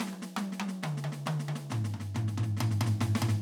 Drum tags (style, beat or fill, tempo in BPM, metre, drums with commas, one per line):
hip-hop
fill
70 BPM
4/4
snare, high tom, mid tom, floor tom